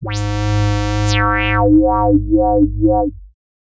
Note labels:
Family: bass; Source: synthesizer; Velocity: 100; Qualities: distorted, non-linear envelope

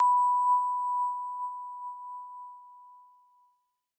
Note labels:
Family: keyboard; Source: electronic; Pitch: B5; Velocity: 100; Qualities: bright

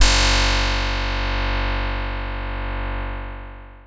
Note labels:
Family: guitar; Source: synthesizer; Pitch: F#1; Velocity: 25; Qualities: bright, long release

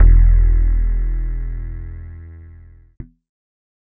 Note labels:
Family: keyboard; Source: electronic; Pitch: E1; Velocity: 50; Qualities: dark, distorted

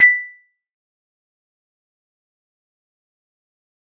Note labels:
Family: mallet percussion; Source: acoustic; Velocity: 100; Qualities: fast decay, percussive

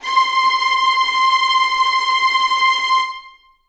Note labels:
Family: string; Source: acoustic; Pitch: C6; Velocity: 127; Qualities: bright, non-linear envelope, reverb

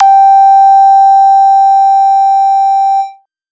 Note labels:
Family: bass; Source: synthesizer; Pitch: G5; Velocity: 50; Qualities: bright, distorted

